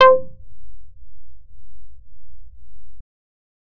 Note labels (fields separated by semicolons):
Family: bass; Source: synthesizer; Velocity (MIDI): 100; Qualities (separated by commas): distorted